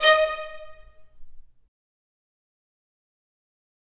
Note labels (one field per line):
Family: string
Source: acoustic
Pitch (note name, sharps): D#5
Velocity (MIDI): 127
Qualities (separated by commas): fast decay, reverb